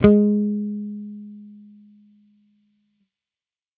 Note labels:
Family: bass; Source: electronic; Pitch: G#3; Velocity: 50

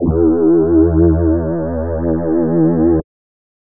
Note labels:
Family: voice; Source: synthesizer; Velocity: 127

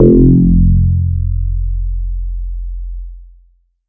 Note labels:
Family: bass; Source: synthesizer; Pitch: F1; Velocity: 75; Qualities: distorted

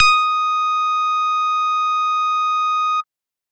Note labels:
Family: bass; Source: synthesizer; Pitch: D#6; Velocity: 127; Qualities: distorted

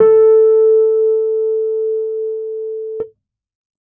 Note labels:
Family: keyboard; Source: electronic; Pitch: A4; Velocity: 75

